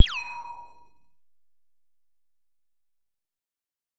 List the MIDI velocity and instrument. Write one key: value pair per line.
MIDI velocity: 127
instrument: synthesizer bass